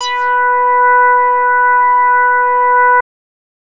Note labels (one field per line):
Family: bass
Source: synthesizer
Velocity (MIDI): 25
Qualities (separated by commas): distorted